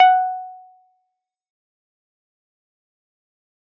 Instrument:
electronic keyboard